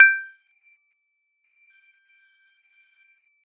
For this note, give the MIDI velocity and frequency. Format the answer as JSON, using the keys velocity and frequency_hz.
{"velocity": 127, "frequency_hz": 1568}